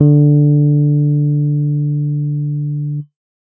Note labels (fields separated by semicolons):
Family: keyboard; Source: electronic; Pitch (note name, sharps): D3; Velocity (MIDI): 50; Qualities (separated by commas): dark